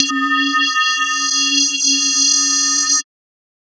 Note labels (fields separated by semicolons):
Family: mallet percussion; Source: electronic; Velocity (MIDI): 127; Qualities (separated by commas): bright, multiphonic, non-linear envelope